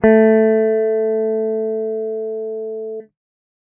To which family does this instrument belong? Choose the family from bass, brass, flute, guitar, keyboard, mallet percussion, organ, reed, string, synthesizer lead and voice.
guitar